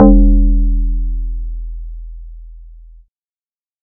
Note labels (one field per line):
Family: bass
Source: synthesizer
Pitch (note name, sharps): E1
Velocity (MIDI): 127